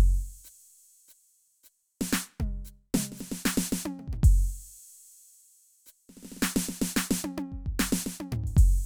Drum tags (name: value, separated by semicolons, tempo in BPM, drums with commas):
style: rock; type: beat; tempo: 112 BPM; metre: 4/4; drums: crash, hi-hat pedal, snare, high tom, mid tom, floor tom, kick